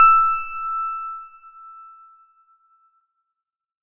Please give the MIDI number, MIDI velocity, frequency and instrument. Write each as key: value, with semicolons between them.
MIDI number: 88; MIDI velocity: 25; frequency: 1319 Hz; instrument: electronic organ